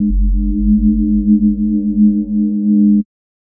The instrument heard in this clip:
electronic mallet percussion instrument